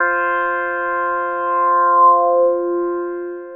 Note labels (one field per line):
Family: synthesizer lead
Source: synthesizer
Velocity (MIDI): 75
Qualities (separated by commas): long release